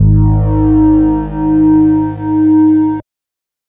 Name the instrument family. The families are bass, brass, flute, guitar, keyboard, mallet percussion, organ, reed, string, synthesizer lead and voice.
bass